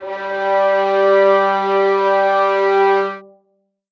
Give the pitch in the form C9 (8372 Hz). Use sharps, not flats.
G3 (196 Hz)